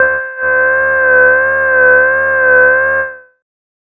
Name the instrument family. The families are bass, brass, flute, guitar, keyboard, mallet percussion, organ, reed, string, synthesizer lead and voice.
bass